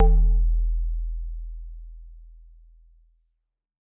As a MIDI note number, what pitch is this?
28